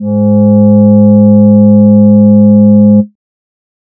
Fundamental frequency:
103.8 Hz